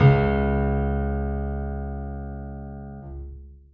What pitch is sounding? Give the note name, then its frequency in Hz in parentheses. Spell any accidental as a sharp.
C#2 (69.3 Hz)